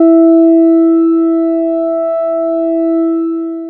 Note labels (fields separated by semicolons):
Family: bass; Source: synthesizer; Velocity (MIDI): 75; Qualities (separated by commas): long release